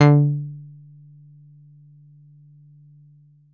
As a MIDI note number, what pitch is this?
50